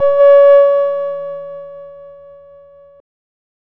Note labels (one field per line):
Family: bass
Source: synthesizer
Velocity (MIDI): 100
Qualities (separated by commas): distorted, non-linear envelope